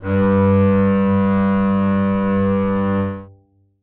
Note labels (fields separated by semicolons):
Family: string; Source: acoustic; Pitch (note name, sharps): G2; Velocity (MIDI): 75; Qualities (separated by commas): reverb